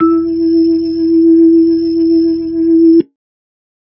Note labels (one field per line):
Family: organ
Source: electronic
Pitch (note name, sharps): E4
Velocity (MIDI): 50